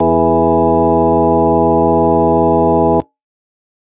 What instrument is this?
electronic organ